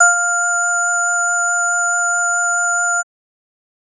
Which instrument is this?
electronic organ